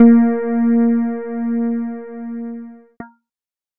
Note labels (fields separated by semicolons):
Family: keyboard; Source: electronic; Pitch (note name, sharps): A#3; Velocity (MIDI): 50; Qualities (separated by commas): dark, distorted